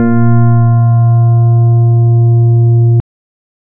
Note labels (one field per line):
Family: organ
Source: electronic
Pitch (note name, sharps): A#2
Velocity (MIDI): 127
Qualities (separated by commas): dark